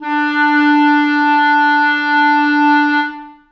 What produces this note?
acoustic reed instrument